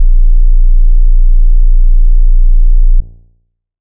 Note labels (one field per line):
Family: bass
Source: synthesizer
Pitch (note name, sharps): A#0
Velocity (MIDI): 50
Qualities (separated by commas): dark